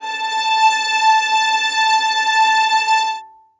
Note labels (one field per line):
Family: string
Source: acoustic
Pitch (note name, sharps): A5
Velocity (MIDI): 100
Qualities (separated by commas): reverb